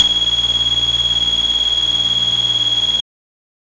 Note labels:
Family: bass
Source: synthesizer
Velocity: 25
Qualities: bright, distorted

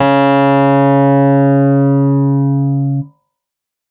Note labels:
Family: keyboard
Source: electronic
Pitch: C#3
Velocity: 127

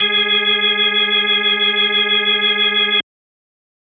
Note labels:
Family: organ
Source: electronic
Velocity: 100

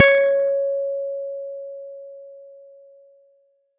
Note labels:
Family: guitar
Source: electronic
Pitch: C#5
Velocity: 100

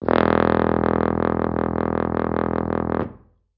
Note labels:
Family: brass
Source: acoustic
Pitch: E1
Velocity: 127

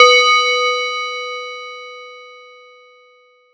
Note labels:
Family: mallet percussion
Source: acoustic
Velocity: 127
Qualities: multiphonic

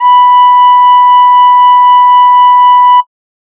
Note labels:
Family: flute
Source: synthesizer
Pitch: B5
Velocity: 25

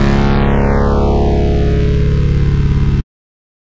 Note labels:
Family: bass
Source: synthesizer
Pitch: C#0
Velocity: 127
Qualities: bright, distorted

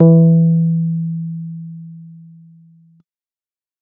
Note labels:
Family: keyboard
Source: electronic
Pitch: E3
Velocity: 25

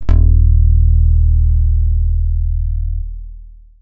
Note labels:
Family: guitar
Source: electronic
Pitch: D#1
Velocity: 127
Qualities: long release

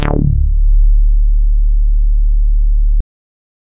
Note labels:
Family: bass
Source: synthesizer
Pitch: D1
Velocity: 50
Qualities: distorted

